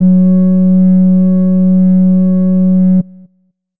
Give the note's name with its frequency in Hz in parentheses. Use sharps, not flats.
F#3 (185 Hz)